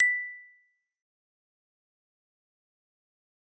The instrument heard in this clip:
acoustic mallet percussion instrument